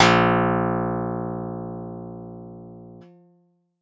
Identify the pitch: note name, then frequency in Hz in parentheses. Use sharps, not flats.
A#1 (58.27 Hz)